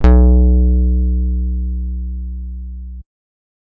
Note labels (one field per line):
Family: guitar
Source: electronic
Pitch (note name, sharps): B1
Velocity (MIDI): 50